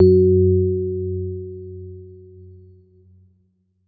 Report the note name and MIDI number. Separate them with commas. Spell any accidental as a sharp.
F#2, 42